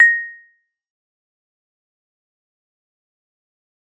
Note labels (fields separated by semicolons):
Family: mallet percussion; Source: acoustic; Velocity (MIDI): 127; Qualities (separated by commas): fast decay, percussive